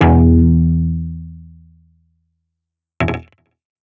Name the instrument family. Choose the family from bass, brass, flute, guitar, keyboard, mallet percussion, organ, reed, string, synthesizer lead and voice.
guitar